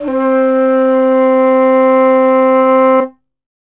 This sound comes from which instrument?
acoustic flute